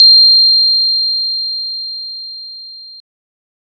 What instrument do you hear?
electronic organ